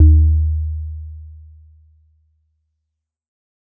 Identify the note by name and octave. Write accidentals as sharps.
D#2